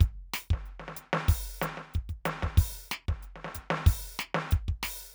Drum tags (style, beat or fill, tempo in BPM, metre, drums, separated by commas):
Afrobeat, beat, 94 BPM, 4/4, closed hi-hat, open hi-hat, hi-hat pedal, snare, kick